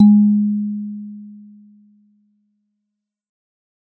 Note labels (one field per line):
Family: mallet percussion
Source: acoustic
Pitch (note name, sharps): G#3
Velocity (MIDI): 25